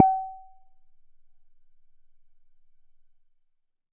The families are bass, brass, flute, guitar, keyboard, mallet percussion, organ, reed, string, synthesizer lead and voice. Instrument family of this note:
bass